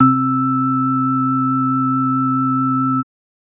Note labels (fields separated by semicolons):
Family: organ; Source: electronic; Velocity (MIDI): 127; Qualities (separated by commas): multiphonic